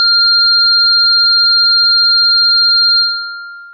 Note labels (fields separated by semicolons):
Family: synthesizer lead; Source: synthesizer; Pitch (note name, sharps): F6; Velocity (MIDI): 50; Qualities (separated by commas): bright, long release